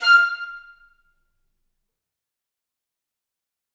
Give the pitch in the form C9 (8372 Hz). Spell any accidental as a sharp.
F6 (1397 Hz)